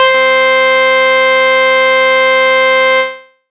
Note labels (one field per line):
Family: bass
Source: synthesizer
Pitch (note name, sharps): C5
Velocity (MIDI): 50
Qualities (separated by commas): bright, distorted